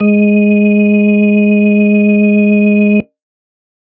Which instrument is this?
electronic organ